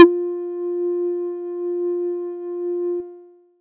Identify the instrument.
synthesizer bass